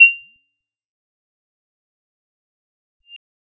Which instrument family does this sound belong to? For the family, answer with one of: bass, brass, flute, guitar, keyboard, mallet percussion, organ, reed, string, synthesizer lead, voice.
bass